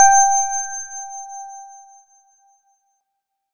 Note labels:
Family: organ; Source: electronic; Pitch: G5; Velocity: 25; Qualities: bright

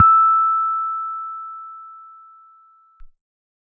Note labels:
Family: keyboard; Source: electronic; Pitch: E6; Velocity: 50

